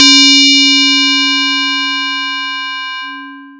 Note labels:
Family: mallet percussion; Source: acoustic; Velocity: 100; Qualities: bright, distorted, long release

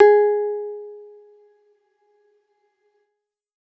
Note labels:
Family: keyboard; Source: electronic; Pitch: G#4; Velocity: 127

